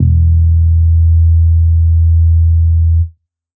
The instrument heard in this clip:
synthesizer bass